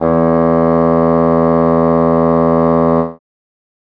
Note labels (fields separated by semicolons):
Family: reed; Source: acoustic; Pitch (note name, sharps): E2; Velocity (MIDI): 100